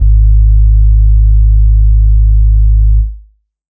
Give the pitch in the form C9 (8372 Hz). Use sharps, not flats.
G#1 (51.91 Hz)